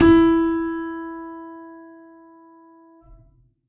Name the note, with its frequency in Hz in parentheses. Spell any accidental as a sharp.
E4 (329.6 Hz)